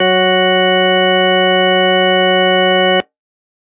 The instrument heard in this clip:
electronic organ